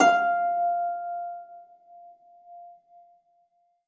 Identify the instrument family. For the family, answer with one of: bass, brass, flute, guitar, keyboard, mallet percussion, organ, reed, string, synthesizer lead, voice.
string